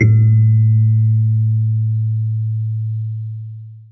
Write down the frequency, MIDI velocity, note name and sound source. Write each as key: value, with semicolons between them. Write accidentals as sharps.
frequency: 110 Hz; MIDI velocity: 100; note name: A2; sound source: acoustic